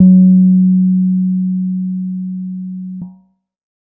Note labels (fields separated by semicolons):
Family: keyboard; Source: electronic; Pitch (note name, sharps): F#3; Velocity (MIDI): 25; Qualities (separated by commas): dark